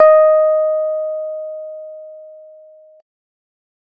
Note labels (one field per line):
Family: keyboard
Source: electronic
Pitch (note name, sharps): D#5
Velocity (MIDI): 75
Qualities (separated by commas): dark